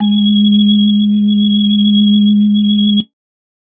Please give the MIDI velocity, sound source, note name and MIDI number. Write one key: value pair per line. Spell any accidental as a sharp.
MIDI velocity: 50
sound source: electronic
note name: G#3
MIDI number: 56